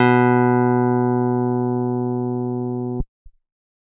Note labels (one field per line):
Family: keyboard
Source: electronic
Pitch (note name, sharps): B2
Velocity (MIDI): 127